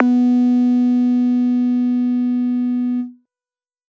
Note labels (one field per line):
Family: bass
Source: synthesizer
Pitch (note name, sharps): B3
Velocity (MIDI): 50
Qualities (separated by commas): distorted